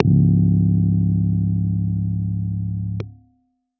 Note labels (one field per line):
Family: keyboard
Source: electronic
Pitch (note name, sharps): C#1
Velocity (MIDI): 50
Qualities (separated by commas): dark